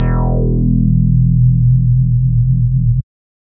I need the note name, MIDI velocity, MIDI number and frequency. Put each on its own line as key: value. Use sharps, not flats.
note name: E1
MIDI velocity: 127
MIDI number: 28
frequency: 41.2 Hz